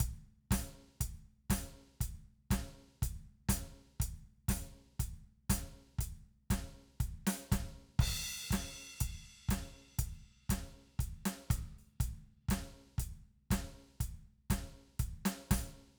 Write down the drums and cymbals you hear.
crash, closed hi-hat, open hi-hat, snare, cross-stick and kick